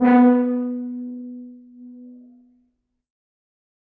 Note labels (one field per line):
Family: brass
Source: acoustic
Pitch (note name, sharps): B3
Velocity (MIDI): 127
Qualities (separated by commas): reverb